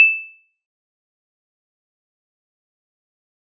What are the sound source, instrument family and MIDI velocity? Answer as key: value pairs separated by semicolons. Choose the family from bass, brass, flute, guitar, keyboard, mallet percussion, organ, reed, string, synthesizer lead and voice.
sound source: acoustic; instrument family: mallet percussion; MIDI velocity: 75